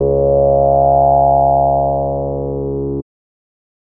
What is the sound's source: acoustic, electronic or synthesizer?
synthesizer